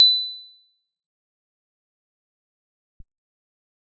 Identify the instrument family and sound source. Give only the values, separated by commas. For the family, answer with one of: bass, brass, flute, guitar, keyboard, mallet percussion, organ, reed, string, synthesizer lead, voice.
guitar, electronic